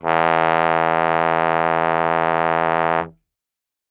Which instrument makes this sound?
acoustic brass instrument